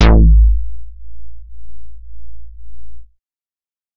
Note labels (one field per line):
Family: bass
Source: synthesizer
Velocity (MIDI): 127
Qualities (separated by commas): distorted